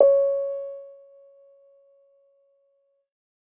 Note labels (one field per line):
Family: keyboard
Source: electronic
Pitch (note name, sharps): C#5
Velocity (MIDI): 75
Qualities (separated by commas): dark